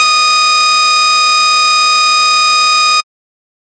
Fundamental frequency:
1245 Hz